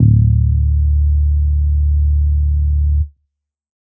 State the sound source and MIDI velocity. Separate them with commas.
synthesizer, 100